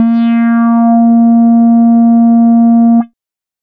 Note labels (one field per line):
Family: bass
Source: synthesizer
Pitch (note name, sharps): A#3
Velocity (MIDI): 100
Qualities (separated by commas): dark, distorted